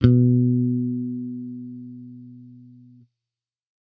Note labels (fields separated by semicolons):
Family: bass; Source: electronic; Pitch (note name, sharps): B2; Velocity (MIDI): 100